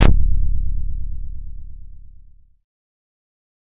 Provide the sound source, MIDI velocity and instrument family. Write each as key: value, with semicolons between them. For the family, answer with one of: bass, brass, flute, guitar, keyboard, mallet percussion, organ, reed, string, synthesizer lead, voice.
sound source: synthesizer; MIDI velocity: 100; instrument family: bass